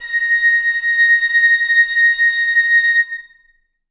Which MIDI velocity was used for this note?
50